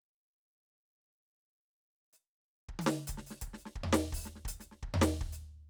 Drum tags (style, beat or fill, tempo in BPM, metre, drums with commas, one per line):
New Orleans funk
fill
84 BPM
4/4
closed hi-hat, open hi-hat, hi-hat pedal, snare, high tom, floor tom, kick